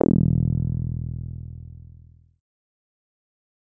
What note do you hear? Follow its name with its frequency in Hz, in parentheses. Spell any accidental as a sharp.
E1 (41.2 Hz)